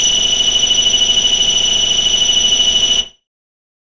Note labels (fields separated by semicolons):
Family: bass; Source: synthesizer; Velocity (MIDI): 100; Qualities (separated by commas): bright, distorted